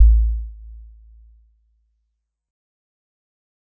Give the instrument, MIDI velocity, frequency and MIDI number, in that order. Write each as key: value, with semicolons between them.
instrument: acoustic mallet percussion instrument; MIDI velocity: 25; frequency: 55 Hz; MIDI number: 33